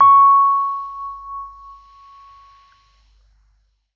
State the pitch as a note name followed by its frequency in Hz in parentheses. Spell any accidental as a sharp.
C#6 (1109 Hz)